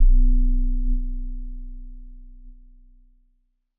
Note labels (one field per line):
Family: keyboard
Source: electronic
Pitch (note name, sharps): B0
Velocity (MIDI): 75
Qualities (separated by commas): dark